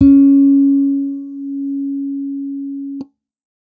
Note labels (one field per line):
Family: bass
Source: electronic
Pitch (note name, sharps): C#4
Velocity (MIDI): 50